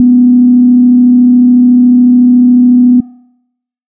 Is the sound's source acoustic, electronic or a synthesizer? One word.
synthesizer